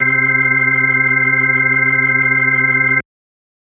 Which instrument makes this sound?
electronic organ